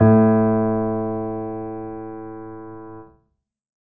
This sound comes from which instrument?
acoustic keyboard